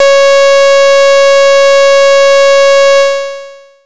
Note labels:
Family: bass; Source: synthesizer; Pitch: C#5; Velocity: 50; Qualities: bright, distorted, long release

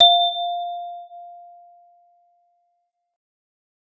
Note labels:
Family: mallet percussion; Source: acoustic; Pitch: F5; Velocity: 75; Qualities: non-linear envelope

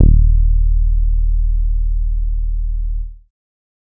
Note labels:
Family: bass; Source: synthesizer; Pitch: D#1; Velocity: 50; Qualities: dark

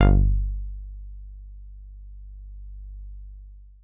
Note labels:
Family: guitar; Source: synthesizer; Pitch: G1; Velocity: 100; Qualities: long release

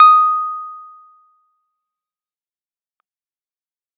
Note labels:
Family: keyboard; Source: electronic; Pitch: D#6; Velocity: 127; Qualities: fast decay

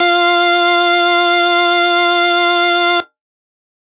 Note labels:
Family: organ; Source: electronic; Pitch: F4; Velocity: 75; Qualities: distorted

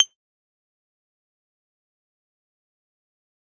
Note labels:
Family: guitar; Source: synthesizer; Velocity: 25; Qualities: bright, fast decay, percussive

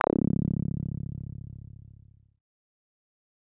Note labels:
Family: synthesizer lead; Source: synthesizer; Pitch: C#1; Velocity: 127; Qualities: distorted, fast decay

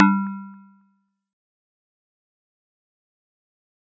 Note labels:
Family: mallet percussion; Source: acoustic; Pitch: G3; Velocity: 75; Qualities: fast decay, percussive

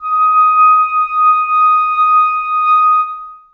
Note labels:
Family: reed; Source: acoustic; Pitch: D#6; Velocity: 50; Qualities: reverb

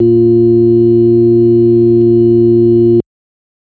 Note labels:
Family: organ; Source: electronic; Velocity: 127; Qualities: dark

